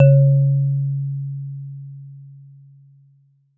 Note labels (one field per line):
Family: mallet percussion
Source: acoustic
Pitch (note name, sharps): C#3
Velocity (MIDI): 127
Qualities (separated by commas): dark, reverb